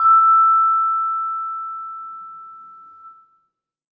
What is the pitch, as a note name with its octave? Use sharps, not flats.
E6